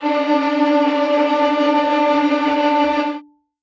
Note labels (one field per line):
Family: string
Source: acoustic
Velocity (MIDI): 50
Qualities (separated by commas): bright, non-linear envelope, reverb